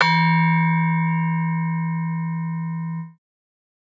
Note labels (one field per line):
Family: mallet percussion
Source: acoustic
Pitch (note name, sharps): E3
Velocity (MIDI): 25